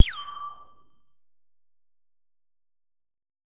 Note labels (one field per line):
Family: bass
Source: synthesizer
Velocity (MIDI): 127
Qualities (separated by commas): distorted, percussive